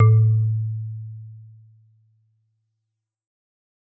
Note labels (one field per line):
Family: mallet percussion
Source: acoustic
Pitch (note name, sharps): A2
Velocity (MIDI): 100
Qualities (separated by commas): dark, reverb